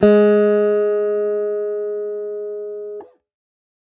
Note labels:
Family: guitar; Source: electronic; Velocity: 100

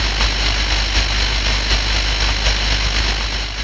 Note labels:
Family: keyboard; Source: electronic; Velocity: 100; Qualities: distorted, long release, tempo-synced

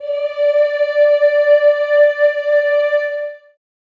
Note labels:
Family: voice; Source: acoustic; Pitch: D5; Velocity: 100; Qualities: reverb

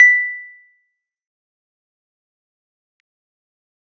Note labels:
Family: keyboard; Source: electronic; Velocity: 100; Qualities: fast decay, percussive

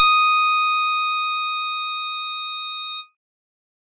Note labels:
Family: organ; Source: electronic; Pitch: D#6; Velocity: 75; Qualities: bright

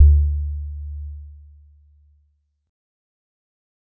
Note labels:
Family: mallet percussion; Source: acoustic; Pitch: D2; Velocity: 25; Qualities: dark, fast decay

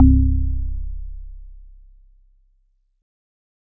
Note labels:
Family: organ; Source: electronic; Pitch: C1; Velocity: 50

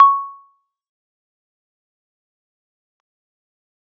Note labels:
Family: keyboard; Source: electronic; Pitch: C#6; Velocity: 25; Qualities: fast decay, percussive

